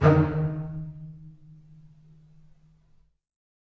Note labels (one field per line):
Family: string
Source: acoustic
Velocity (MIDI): 50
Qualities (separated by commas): reverb